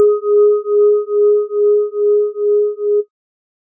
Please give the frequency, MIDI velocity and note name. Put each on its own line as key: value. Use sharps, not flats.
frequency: 415.3 Hz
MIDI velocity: 50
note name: G#4